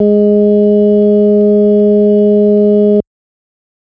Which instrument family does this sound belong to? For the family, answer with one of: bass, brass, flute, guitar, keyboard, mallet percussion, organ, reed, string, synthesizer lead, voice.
organ